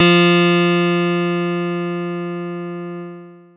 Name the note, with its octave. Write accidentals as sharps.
F3